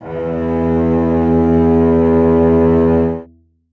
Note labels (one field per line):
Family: string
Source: acoustic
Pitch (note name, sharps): E2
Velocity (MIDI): 75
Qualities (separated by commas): reverb